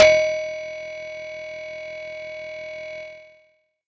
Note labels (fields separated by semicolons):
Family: mallet percussion; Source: acoustic; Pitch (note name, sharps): D#5; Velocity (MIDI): 100; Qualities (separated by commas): distorted